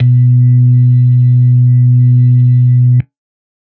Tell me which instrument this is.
electronic organ